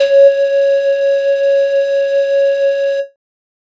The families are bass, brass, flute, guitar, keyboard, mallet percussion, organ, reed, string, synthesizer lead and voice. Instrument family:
flute